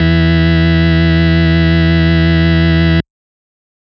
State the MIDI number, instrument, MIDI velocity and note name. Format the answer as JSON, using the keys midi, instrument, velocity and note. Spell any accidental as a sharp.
{"midi": 40, "instrument": "electronic organ", "velocity": 25, "note": "E2"}